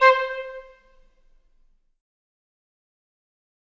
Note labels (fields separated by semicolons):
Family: flute; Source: acoustic; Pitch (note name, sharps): C5; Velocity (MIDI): 50; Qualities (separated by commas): fast decay, percussive, reverb